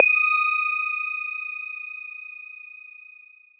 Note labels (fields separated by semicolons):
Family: mallet percussion; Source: electronic; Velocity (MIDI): 25; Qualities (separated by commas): bright, distorted, non-linear envelope